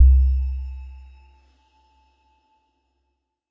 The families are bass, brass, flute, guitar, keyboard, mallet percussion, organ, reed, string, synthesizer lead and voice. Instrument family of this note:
mallet percussion